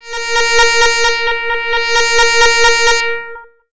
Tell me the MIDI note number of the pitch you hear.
70